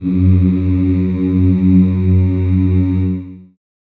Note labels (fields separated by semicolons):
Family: voice; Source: acoustic; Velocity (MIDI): 25; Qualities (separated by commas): dark, long release, reverb